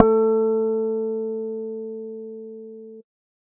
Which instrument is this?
synthesizer bass